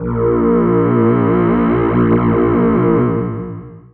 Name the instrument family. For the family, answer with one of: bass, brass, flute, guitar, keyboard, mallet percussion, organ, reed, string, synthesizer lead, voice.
voice